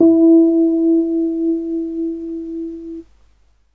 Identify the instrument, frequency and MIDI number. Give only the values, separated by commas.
electronic keyboard, 329.6 Hz, 64